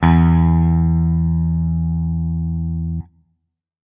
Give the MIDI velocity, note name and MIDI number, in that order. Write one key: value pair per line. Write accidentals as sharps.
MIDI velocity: 100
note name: E2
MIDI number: 40